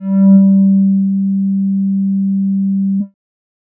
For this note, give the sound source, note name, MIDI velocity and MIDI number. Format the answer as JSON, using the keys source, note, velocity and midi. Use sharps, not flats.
{"source": "synthesizer", "note": "G3", "velocity": 75, "midi": 55}